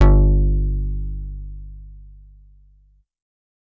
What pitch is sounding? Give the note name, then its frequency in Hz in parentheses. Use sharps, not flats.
G1 (49 Hz)